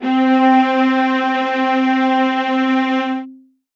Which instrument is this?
acoustic string instrument